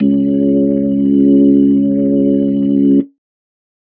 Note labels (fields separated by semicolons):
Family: organ; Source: electronic; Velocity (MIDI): 25